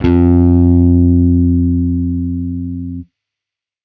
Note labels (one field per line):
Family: bass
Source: electronic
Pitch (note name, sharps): F2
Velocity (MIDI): 75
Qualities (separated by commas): distorted